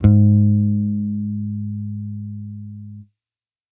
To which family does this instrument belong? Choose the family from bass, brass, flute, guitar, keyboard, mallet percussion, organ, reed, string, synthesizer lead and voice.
bass